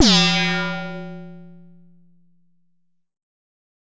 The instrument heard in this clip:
synthesizer bass